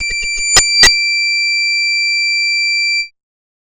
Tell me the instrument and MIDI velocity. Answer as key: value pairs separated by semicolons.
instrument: synthesizer bass; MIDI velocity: 127